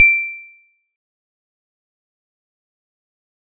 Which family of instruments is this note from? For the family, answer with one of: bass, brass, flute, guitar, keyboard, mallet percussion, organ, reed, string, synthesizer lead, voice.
mallet percussion